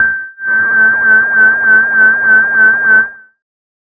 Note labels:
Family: bass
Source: synthesizer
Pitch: G6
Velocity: 100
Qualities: tempo-synced

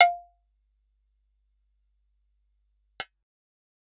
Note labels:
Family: bass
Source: synthesizer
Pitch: F5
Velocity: 100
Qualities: percussive

